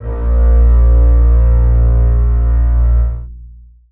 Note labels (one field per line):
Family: string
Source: acoustic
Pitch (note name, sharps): A#1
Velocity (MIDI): 50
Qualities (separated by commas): long release, reverb